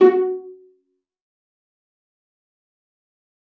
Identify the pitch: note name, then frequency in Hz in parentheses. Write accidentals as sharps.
F#4 (370 Hz)